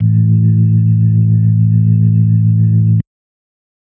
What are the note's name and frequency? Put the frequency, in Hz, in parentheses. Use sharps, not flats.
A1 (55 Hz)